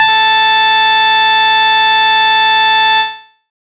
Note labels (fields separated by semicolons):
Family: bass; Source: synthesizer; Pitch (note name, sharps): A5; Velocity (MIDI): 50; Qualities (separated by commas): bright, distorted